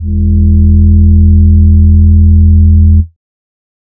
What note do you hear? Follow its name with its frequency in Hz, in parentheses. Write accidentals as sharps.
E1 (41.2 Hz)